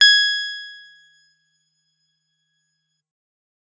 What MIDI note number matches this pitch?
92